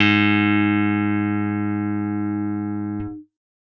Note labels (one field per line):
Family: guitar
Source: electronic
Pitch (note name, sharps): G#2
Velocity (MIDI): 100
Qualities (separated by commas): reverb